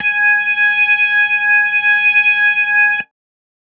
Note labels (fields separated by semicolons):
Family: organ; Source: electronic; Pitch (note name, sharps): G#5; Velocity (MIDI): 50